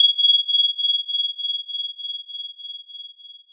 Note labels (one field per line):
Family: mallet percussion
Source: electronic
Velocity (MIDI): 127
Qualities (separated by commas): bright, long release